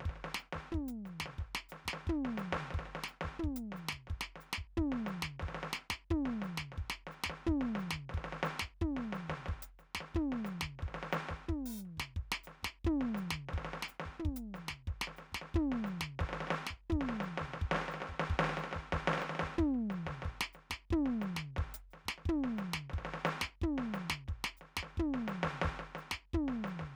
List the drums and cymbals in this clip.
closed hi-hat, open hi-hat, hi-hat pedal, snare, floor tom and kick